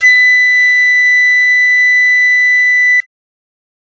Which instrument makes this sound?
acoustic flute